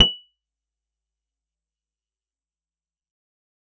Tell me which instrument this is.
acoustic guitar